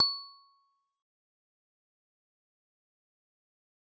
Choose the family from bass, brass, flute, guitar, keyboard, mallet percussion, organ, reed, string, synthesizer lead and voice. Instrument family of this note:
mallet percussion